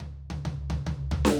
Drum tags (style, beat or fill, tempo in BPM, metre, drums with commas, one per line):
punk
fill
144 BPM
4/4
snare, high tom, floor tom